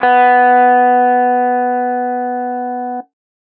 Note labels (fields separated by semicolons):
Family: guitar; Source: electronic; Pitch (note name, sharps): B3; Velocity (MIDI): 50; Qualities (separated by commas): distorted